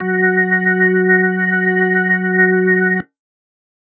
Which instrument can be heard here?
electronic organ